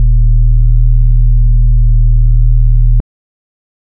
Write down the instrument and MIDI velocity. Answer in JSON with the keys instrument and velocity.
{"instrument": "electronic organ", "velocity": 25}